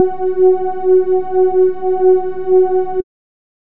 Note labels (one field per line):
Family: bass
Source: synthesizer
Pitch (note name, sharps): F#4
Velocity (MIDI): 25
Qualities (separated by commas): dark